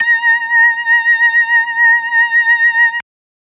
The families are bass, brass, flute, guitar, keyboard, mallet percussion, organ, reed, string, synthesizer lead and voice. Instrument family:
organ